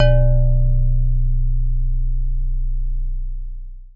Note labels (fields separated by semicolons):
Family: mallet percussion; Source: acoustic; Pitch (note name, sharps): B0; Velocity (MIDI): 50; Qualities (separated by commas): dark, long release, reverb